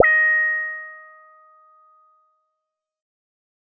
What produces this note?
synthesizer bass